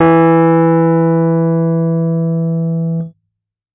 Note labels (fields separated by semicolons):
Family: keyboard; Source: electronic; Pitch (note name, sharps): E3; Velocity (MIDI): 127; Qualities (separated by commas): dark